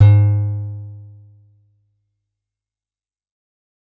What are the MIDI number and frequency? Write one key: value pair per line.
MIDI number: 44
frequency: 103.8 Hz